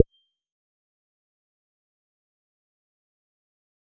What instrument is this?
synthesizer bass